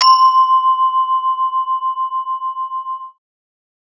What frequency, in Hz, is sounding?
1047 Hz